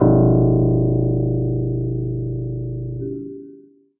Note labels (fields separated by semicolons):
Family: keyboard; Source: acoustic; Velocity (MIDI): 50; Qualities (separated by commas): long release, reverb